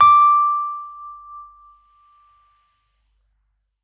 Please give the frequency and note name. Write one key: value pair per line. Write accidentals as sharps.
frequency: 1175 Hz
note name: D6